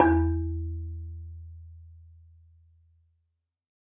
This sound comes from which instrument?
acoustic mallet percussion instrument